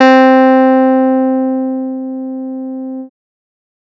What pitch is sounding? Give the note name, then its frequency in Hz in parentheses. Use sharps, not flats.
C4 (261.6 Hz)